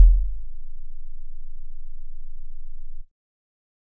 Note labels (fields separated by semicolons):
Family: keyboard; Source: electronic; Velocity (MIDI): 75